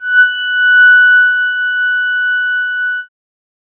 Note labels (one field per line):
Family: keyboard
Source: synthesizer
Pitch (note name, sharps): F#6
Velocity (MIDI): 127